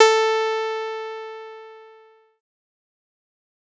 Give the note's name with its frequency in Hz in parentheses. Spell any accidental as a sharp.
A4 (440 Hz)